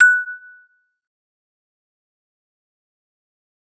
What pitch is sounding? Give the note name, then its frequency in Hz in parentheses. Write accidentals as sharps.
F#6 (1480 Hz)